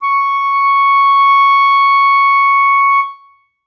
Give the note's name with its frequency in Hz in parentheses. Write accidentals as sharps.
C#6 (1109 Hz)